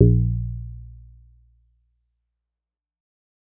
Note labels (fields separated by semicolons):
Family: bass; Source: synthesizer; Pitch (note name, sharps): A#1; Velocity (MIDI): 50; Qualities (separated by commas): dark, fast decay